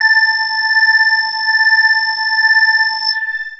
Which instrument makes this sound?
synthesizer bass